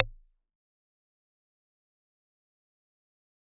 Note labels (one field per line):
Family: mallet percussion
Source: acoustic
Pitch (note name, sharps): A0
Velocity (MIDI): 75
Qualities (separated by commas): fast decay, percussive